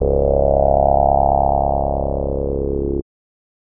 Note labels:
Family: bass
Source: synthesizer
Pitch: C#1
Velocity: 50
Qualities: distorted

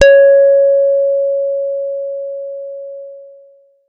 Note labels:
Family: guitar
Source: electronic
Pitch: C#5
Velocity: 50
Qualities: long release

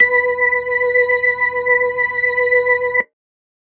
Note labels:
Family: organ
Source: electronic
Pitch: B4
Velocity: 127

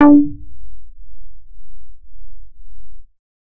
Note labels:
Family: bass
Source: synthesizer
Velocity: 75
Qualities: distorted

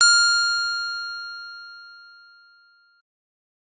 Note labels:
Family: keyboard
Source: electronic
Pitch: F6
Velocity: 127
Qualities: bright

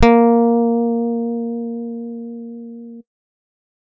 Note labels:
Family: guitar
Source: electronic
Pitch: A#3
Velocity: 50

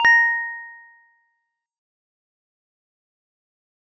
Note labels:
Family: mallet percussion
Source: acoustic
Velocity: 50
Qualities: fast decay, multiphonic

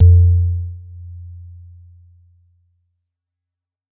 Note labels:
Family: mallet percussion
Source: acoustic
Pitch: F2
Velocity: 100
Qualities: dark, non-linear envelope

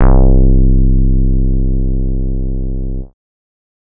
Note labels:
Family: bass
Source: synthesizer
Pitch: C1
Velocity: 75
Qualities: dark

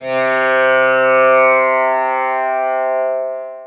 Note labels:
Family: guitar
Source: acoustic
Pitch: C3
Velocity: 50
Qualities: bright, long release, reverb

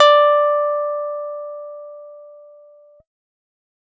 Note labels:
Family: guitar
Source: electronic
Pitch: D5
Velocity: 75

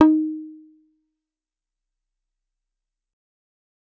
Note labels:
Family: bass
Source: synthesizer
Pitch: D#4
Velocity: 25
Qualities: fast decay, percussive

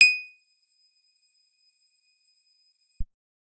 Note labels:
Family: guitar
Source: acoustic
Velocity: 75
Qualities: bright, percussive

